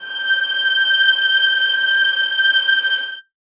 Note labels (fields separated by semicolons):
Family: string; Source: acoustic; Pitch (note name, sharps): G6; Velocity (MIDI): 75; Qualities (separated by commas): reverb